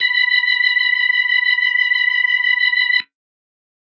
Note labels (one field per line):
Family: organ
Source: electronic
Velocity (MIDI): 50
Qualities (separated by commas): reverb